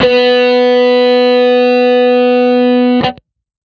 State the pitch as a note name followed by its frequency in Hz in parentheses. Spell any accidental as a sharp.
B3 (246.9 Hz)